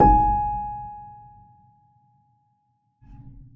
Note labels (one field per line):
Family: keyboard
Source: acoustic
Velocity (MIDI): 50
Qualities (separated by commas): dark, reverb